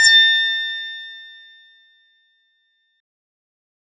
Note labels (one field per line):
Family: bass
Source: synthesizer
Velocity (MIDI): 127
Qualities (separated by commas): distorted